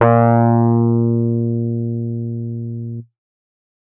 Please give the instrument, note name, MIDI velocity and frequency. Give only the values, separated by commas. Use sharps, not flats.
electronic keyboard, A#2, 127, 116.5 Hz